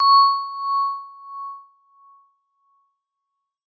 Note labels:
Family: mallet percussion; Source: acoustic; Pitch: C#6; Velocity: 127; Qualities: non-linear envelope

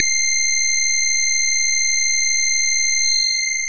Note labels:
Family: bass; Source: synthesizer; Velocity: 127; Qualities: bright, distorted, long release

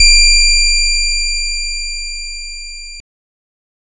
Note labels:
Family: guitar; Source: synthesizer; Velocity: 100; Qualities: bright, distorted

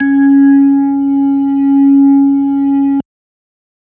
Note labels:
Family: organ; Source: electronic; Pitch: C#4; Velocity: 100

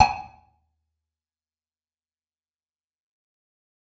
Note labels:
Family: guitar; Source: electronic; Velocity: 100; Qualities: fast decay, percussive, reverb

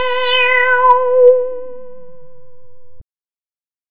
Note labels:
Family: bass; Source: synthesizer; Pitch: B4; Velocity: 127; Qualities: bright, distorted

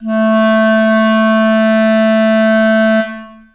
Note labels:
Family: reed; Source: acoustic; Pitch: A3; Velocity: 100; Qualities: long release, reverb

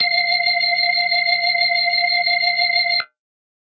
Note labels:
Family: organ; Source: electronic; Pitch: F5; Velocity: 127

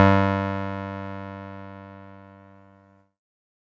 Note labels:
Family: keyboard; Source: electronic; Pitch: G2; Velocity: 25; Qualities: distorted

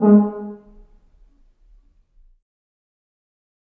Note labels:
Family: brass; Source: acoustic; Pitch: G#3; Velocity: 50; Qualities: dark, fast decay, percussive, reverb

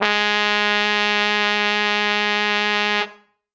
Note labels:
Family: brass; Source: acoustic; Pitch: G#3; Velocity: 127; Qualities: bright

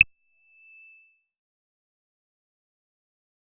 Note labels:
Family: bass; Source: synthesizer; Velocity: 100; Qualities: distorted, fast decay, percussive

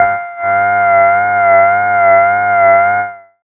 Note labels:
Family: bass; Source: synthesizer; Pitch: F5; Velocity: 50; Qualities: distorted, tempo-synced

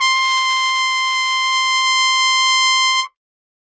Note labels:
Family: brass; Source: acoustic; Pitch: C6; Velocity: 127; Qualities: bright

